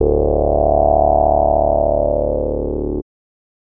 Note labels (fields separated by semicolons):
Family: bass; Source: synthesizer; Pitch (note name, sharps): D1; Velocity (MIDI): 25; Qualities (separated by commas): distorted